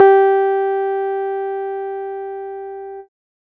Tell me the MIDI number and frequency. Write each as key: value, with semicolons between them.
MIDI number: 67; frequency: 392 Hz